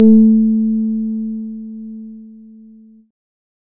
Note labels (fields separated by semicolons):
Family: keyboard; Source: electronic; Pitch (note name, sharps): A3; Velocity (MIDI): 127; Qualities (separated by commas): bright, distorted